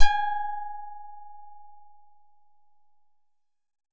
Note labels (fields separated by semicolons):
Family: guitar; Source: synthesizer; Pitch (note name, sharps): G#5; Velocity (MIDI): 50